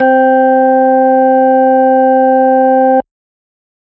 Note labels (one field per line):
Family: organ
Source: electronic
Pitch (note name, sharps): C4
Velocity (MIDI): 127